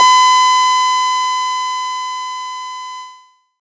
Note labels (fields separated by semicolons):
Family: bass; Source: synthesizer; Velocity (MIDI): 25; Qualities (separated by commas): bright, distorted